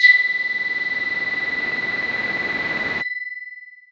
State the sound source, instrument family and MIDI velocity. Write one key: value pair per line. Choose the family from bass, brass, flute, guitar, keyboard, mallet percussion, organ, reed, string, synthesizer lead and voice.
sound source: synthesizer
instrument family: voice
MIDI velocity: 127